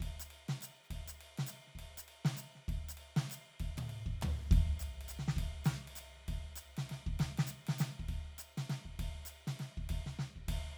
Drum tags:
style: jazz; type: beat; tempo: 200 BPM; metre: 3/4; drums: ride, percussion, snare, high tom, floor tom, kick

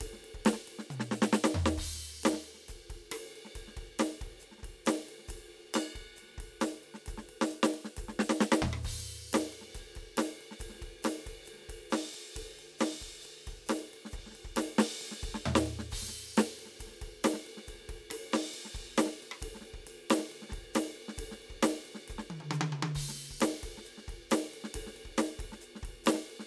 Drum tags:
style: rock; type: beat; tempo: 136 BPM; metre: 4/4; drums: crash, ride, ride bell, hi-hat pedal, snare, cross-stick, high tom, mid tom, floor tom, kick

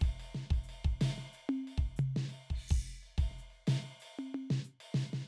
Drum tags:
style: folk rock; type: beat; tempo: 90 BPM; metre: 4/4; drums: crash, ride, hi-hat pedal, snare, high tom, floor tom, kick

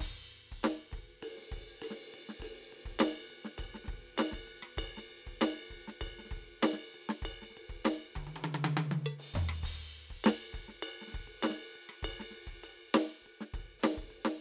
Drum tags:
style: funk; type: beat; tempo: 100 BPM; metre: 4/4; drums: crash, ride, ride bell, hi-hat pedal, percussion, snare, cross-stick, high tom, floor tom, kick

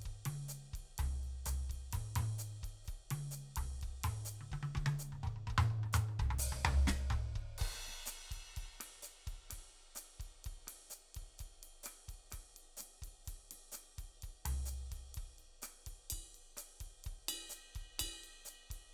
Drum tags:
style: bossa nova; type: beat; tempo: 127 BPM; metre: 4/4; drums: crash, ride, ride bell, hi-hat pedal, snare, cross-stick, high tom, mid tom, floor tom, kick

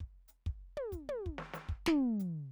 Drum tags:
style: Brazilian baião; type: fill; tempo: 95 BPM; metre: 4/4; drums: hi-hat pedal, snare, high tom, floor tom, kick

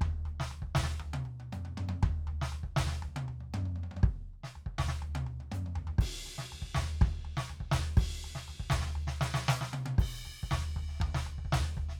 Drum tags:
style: rock; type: beat; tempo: 120 BPM; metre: 4/4; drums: crash, ride, hi-hat pedal, snare, high tom, mid tom, floor tom, kick

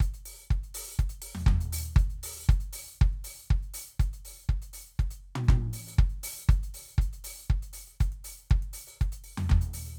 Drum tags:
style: disco; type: beat; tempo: 120 BPM; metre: 4/4; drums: closed hi-hat, open hi-hat, hi-hat pedal, mid tom, floor tom, kick

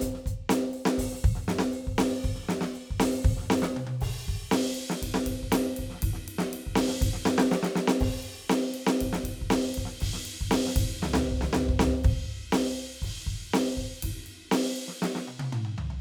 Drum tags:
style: rock; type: beat; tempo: 120 BPM; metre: 4/4; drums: crash, ride, ride bell, closed hi-hat, open hi-hat, hi-hat pedal, snare, high tom, mid tom, floor tom, kick

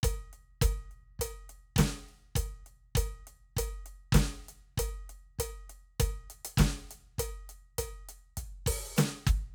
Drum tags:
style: rock; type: beat; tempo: 100 BPM; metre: 4/4; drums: closed hi-hat, open hi-hat, hi-hat pedal, snare, kick

